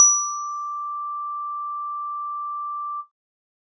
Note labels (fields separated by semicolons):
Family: keyboard; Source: electronic; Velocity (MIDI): 100